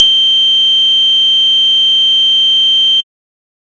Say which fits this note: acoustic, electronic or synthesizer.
synthesizer